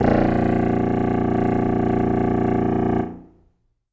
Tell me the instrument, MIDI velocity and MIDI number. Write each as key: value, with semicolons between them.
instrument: acoustic reed instrument; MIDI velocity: 50; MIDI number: 22